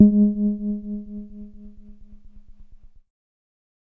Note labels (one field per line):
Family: keyboard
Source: electronic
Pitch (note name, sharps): G#3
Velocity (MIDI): 127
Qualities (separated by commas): dark